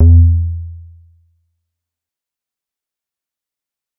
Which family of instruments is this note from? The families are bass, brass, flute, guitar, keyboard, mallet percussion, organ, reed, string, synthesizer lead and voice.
bass